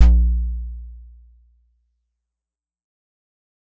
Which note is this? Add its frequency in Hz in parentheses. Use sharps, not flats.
A#1 (58.27 Hz)